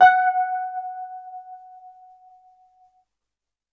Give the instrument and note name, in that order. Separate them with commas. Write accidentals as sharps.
electronic keyboard, F#5